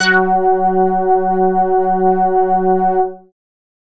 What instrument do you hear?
synthesizer bass